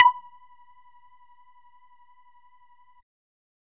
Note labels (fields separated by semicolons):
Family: bass; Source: synthesizer; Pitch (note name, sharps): B5; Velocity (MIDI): 50; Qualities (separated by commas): percussive